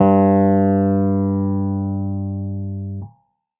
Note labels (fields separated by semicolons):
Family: keyboard; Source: electronic; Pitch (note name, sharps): G2; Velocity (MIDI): 75; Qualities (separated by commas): distorted